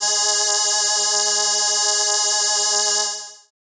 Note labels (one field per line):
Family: keyboard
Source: synthesizer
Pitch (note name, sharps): G#3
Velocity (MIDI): 25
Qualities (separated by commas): bright